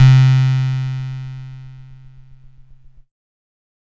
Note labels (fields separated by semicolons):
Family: keyboard; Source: electronic; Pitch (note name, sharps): C3; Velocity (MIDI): 75; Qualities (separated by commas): bright, distorted